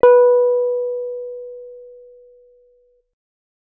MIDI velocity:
25